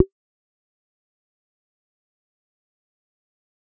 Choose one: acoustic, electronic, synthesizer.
synthesizer